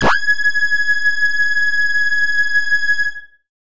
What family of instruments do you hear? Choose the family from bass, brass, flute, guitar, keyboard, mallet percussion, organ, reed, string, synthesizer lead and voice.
bass